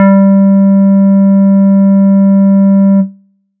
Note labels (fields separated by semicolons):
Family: bass; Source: synthesizer; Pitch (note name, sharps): G3; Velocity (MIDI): 127